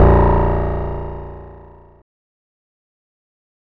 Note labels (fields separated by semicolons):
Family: guitar; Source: electronic; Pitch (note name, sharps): A#0; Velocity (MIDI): 75; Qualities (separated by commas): bright, distorted, fast decay